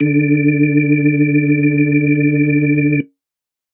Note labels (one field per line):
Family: organ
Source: electronic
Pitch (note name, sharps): D3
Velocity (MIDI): 25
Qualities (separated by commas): reverb